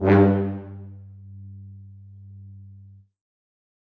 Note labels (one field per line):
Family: brass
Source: acoustic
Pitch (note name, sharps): G2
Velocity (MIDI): 25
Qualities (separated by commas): reverb